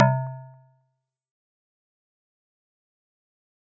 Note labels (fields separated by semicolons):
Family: mallet percussion; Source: acoustic; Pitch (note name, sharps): C3; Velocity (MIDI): 127; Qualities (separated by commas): fast decay, percussive